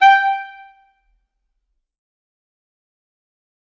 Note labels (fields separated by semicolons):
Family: reed; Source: acoustic; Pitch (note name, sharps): G5; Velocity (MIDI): 127; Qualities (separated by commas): fast decay, percussive, reverb